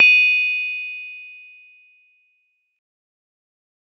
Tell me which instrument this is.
acoustic mallet percussion instrument